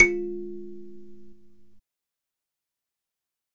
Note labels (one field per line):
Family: mallet percussion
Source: acoustic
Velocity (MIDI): 50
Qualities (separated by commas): fast decay, reverb